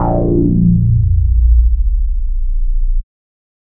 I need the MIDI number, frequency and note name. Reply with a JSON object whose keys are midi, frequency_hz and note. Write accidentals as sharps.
{"midi": 10, "frequency_hz": 14.57, "note": "A#-1"}